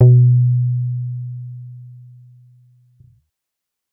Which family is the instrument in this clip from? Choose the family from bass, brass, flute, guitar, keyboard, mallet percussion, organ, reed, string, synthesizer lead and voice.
bass